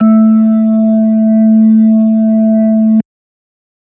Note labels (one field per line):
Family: organ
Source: electronic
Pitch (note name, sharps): A3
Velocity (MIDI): 100